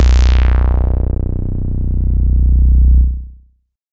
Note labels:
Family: bass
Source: synthesizer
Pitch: B0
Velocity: 75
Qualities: bright, distorted

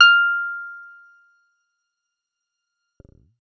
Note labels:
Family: bass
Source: synthesizer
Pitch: F6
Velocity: 100

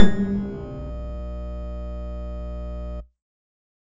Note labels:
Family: bass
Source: synthesizer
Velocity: 50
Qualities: distorted

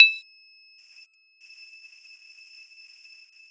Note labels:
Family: mallet percussion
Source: acoustic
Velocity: 100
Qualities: bright, multiphonic, percussive

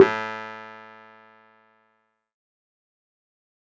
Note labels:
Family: keyboard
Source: electronic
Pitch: A2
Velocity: 100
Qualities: fast decay, percussive

